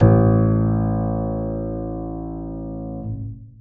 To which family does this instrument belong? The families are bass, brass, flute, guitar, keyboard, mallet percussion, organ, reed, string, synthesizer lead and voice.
keyboard